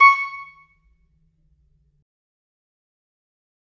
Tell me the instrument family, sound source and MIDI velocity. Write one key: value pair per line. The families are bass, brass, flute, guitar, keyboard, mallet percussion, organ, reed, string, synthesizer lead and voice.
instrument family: reed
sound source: acoustic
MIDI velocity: 100